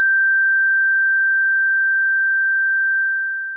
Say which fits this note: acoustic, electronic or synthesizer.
synthesizer